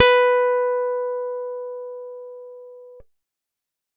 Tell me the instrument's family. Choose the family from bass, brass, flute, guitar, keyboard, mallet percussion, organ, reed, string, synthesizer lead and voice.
guitar